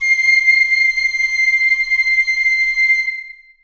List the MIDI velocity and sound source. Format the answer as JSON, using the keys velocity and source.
{"velocity": 25, "source": "acoustic"}